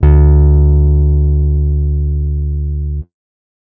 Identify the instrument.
acoustic guitar